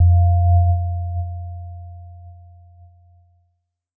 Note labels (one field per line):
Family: keyboard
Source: electronic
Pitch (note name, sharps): F2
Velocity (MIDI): 75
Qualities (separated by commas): dark